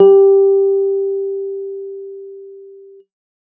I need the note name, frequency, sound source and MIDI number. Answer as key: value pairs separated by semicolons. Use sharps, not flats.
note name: G4; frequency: 392 Hz; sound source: electronic; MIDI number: 67